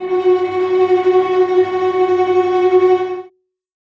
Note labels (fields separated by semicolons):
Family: string; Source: acoustic; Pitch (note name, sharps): F#4; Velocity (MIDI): 25; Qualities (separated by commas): bright, non-linear envelope, reverb